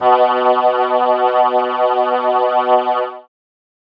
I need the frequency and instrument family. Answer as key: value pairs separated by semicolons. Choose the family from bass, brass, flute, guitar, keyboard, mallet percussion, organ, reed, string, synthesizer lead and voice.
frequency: 123.5 Hz; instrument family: keyboard